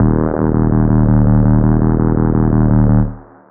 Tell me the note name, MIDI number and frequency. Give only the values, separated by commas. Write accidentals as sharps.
D#1, 27, 38.89 Hz